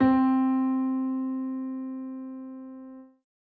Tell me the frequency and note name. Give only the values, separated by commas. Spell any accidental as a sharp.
261.6 Hz, C4